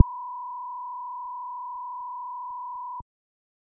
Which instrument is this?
synthesizer bass